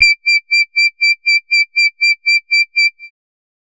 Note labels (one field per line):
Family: bass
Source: synthesizer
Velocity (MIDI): 127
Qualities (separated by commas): bright, distorted, tempo-synced